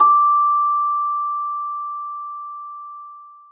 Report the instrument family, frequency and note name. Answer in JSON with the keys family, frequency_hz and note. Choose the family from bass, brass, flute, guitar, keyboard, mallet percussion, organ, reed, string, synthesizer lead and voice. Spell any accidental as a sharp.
{"family": "mallet percussion", "frequency_hz": 1175, "note": "D6"}